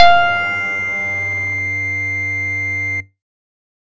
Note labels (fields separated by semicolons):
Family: bass; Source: synthesizer; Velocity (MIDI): 75; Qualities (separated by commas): distorted